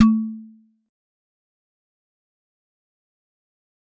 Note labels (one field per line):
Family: mallet percussion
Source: acoustic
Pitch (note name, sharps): A3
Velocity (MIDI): 50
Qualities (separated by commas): dark, fast decay, percussive